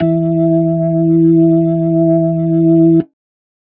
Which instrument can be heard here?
electronic organ